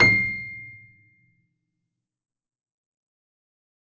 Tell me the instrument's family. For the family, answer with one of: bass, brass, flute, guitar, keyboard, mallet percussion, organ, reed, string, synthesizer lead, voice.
keyboard